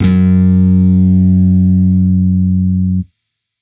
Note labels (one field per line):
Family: bass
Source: electronic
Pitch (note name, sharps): F#2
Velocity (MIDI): 50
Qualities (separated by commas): distorted